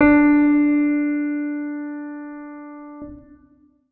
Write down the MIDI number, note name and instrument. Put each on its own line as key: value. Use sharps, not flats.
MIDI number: 62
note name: D4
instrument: electronic organ